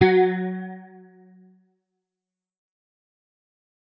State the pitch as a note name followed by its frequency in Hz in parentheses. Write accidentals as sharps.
F#3 (185 Hz)